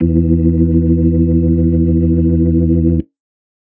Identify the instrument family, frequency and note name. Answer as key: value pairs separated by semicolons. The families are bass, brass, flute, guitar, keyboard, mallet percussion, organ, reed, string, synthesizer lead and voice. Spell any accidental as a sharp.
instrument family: organ; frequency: 82.41 Hz; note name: E2